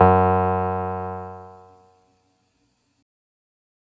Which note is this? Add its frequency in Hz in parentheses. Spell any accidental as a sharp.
F#2 (92.5 Hz)